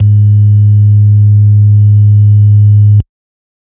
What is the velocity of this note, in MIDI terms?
127